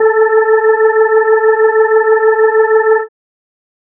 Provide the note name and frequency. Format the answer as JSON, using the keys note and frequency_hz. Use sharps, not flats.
{"note": "A4", "frequency_hz": 440}